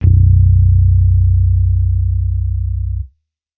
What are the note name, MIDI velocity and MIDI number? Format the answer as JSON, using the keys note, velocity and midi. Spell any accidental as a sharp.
{"note": "B0", "velocity": 75, "midi": 23}